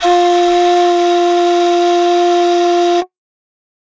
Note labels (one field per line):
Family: flute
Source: acoustic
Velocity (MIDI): 50